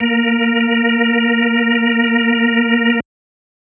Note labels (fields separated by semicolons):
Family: organ; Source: electronic; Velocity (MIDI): 75